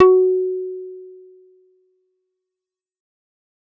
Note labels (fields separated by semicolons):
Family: bass; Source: synthesizer; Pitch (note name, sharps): F#4; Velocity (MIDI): 127; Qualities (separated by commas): fast decay